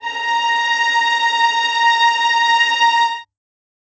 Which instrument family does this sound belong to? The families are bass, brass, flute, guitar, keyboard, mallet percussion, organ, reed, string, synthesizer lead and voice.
string